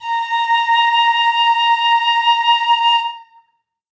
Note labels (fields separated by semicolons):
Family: flute; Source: acoustic; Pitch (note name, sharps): A#5; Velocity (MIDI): 127; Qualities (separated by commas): reverb